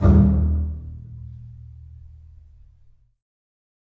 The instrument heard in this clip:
acoustic string instrument